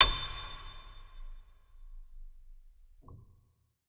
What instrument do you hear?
electronic organ